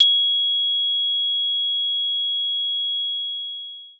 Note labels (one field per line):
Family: mallet percussion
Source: acoustic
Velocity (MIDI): 50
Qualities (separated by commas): bright, long release